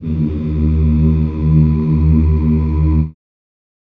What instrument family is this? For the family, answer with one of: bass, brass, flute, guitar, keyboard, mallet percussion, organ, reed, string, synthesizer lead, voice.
voice